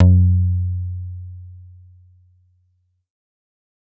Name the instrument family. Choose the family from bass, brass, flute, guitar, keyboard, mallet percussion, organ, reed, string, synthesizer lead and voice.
bass